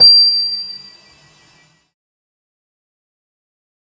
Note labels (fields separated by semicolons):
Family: keyboard; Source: electronic; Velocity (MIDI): 50; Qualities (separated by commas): bright, fast decay